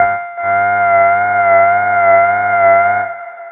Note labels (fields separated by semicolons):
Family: bass; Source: synthesizer; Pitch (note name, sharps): F5; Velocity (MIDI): 50; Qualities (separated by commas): long release, reverb